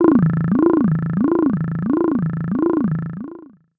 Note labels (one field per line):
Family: voice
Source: synthesizer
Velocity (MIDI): 75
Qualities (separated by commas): long release, non-linear envelope, tempo-synced